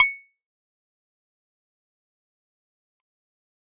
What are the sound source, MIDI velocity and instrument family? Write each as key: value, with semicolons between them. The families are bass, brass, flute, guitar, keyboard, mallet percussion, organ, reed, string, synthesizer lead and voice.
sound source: electronic; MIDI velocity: 100; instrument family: keyboard